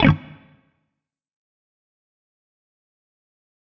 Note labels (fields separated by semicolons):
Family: guitar; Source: electronic; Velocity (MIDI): 50; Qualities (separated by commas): distorted, fast decay, percussive